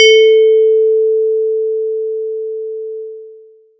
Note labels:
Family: mallet percussion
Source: electronic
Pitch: A4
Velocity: 50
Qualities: long release, multiphonic

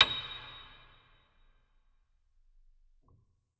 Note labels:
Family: organ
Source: electronic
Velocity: 75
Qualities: percussive, reverb

